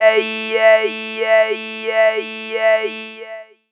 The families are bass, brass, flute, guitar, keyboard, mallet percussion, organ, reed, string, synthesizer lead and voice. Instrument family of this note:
voice